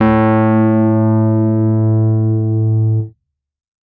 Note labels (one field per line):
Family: keyboard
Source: electronic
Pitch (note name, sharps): A2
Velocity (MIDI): 127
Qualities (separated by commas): dark, distorted